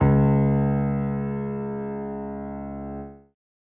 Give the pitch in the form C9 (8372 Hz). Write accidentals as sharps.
C#2 (69.3 Hz)